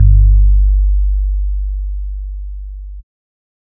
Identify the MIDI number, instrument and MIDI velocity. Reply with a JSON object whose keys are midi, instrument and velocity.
{"midi": 31, "instrument": "synthesizer bass", "velocity": 25}